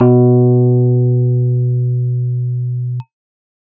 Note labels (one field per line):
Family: keyboard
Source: electronic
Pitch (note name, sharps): B2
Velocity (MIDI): 50